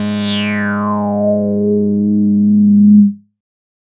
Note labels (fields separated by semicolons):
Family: bass; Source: synthesizer; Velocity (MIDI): 50; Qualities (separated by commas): bright, distorted, non-linear envelope